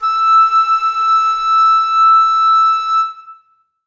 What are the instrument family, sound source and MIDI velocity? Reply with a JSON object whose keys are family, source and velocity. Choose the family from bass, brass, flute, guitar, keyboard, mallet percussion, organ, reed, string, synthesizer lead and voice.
{"family": "flute", "source": "acoustic", "velocity": 100}